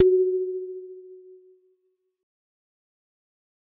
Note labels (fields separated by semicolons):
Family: mallet percussion; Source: acoustic; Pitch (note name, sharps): F#4; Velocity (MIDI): 50; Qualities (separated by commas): dark, fast decay